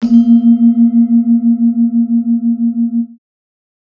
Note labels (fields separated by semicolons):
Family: mallet percussion; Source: acoustic; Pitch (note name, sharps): A#3; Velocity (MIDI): 50; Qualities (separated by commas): multiphonic